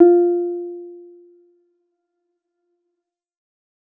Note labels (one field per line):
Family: keyboard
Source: electronic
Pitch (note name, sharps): F4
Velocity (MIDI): 50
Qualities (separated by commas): dark